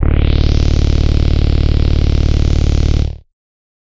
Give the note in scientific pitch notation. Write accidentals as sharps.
D0